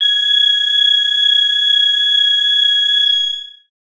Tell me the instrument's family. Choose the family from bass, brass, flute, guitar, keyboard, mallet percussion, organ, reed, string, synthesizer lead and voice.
bass